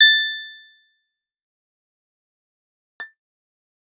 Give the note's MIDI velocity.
100